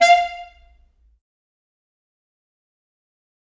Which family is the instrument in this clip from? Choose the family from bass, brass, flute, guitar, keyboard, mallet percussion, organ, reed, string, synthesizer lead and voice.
reed